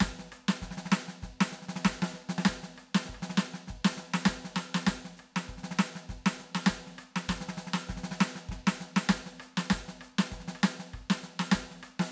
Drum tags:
New Orleans second line, beat, 99 BPM, 4/4, hi-hat pedal, snare, cross-stick, kick

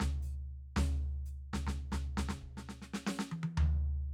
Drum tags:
jazz-funk, fill, 116 BPM, 4/4, closed hi-hat, hi-hat pedal, snare, high tom, floor tom, kick

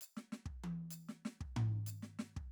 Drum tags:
Brazilian baião, fill, 95 BPM, 4/4, percussion, snare, high tom, floor tom, kick

